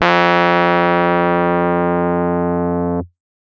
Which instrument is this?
electronic keyboard